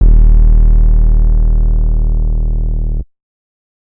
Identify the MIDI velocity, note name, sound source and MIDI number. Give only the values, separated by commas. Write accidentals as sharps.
25, D#1, synthesizer, 27